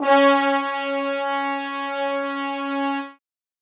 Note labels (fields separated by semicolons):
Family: brass; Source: acoustic; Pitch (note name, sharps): C#4; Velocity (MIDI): 127; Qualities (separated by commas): bright, reverb